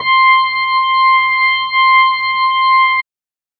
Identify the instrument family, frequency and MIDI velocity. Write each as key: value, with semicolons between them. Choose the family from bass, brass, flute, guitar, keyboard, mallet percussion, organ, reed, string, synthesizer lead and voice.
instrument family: organ; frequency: 1047 Hz; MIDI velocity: 75